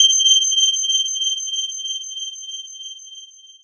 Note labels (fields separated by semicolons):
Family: mallet percussion; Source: electronic; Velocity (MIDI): 75; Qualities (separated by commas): bright, long release